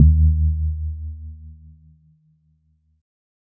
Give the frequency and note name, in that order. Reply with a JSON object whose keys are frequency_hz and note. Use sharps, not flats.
{"frequency_hz": 77.78, "note": "D#2"}